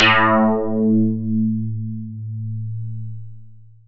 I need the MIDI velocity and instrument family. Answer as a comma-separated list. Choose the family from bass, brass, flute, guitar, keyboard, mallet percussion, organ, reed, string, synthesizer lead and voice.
100, synthesizer lead